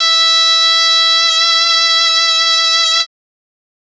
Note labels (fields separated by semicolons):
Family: reed; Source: acoustic; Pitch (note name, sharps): E5; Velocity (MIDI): 50; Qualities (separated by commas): bright, reverb